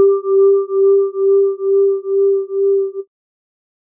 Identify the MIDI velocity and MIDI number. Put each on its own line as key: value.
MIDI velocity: 127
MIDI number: 67